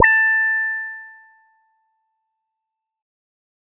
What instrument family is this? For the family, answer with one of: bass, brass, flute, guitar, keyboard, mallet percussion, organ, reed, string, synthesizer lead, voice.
bass